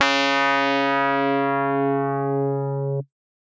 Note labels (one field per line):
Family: keyboard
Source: electronic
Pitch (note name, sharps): C#3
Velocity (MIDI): 127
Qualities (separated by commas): distorted